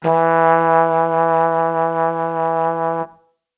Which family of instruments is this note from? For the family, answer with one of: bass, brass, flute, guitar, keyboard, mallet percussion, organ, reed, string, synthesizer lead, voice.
brass